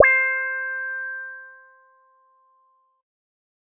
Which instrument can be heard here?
synthesizer bass